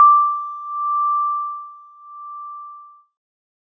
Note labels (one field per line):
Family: keyboard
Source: electronic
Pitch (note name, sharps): D6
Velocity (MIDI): 100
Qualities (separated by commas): multiphonic